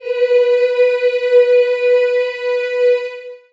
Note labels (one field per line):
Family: voice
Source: acoustic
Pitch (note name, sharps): B4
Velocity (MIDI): 100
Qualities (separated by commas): reverb